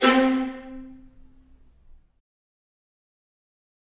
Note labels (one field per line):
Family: string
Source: acoustic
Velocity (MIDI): 100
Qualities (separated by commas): fast decay, reverb